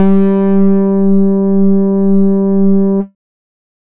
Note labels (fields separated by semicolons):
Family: bass; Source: synthesizer; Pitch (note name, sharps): G3; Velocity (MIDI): 50; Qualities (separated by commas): distorted, multiphonic, tempo-synced